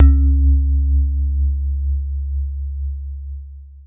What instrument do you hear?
acoustic mallet percussion instrument